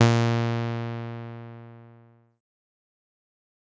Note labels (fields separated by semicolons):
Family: bass; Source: synthesizer; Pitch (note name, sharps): A#2; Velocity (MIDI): 127; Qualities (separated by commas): bright, distorted, fast decay